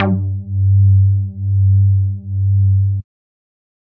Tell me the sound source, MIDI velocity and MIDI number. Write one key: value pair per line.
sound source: synthesizer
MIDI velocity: 100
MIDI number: 43